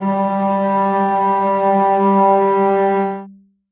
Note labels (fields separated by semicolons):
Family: string; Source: acoustic; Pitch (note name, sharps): G3; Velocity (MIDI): 25; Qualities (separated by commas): reverb